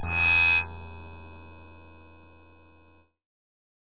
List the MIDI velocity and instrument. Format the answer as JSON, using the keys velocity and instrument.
{"velocity": 50, "instrument": "synthesizer keyboard"}